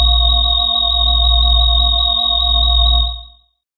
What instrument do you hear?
electronic mallet percussion instrument